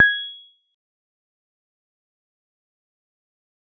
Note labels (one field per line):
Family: mallet percussion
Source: electronic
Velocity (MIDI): 25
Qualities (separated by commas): fast decay, percussive